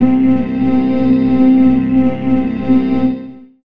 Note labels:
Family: organ; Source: electronic; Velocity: 127; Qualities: long release, reverb

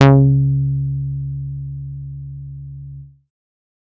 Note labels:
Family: bass; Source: synthesizer; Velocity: 127; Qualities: distorted

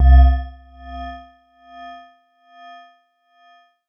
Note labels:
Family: mallet percussion; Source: electronic; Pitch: C2; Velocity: 100; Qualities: percussive

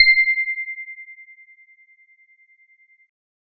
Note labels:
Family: keyboard; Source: electronic; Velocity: 75

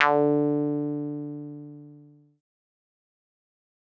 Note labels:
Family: synthesizer lead; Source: synthesizer; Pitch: D3; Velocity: 100; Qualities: distorted, fast decay

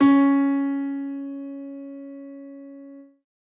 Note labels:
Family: keyboard; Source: acoustic; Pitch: C#4; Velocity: 100

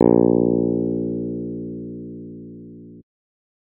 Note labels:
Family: guitar; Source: electronic; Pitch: A#1; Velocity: 25

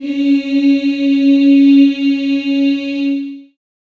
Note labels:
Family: voice; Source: acoustic; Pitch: C#4; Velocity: 100; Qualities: long release, reverb

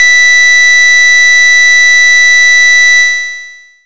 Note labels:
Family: bass; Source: synthesizer; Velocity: 75; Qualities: bright, distorted, long release

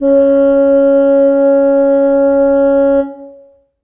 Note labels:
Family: reed; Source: acoustic; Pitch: C#4; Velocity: 50; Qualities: long release, reverb

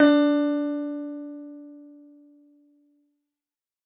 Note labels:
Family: guitar; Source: synthesizer; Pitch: D4; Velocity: 127; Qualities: dark

